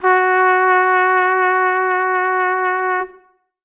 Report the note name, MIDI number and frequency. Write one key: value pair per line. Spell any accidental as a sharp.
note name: F#4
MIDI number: 66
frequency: 370 Hz